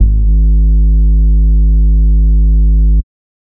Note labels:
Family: bass; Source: synthesizer; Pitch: G#1; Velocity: 25; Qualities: dark, distorted, tempo-synced

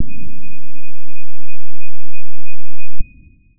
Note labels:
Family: guitar; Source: electronic; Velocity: 25; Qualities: dark, distorted

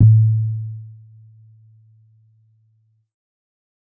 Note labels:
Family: keyboard; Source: electronic; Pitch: A2; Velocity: 25; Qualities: dark

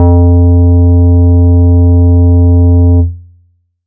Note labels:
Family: bass; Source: synthesizer; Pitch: F2; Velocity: 25

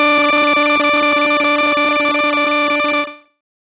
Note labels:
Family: bass; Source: synthesizer; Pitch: D4; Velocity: 127; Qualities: bright, distorted, non-linear envelope

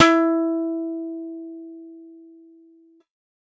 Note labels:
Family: guitar; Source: synthesizer; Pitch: E4; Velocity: 75

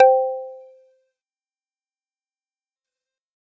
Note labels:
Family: mallet percussion; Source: acoustic; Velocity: 127; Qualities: fast decay, multiphonic, percussive

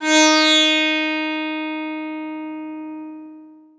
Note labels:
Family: guitar; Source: acoustic; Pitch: D#4; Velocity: 75; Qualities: bright, long release, reverb

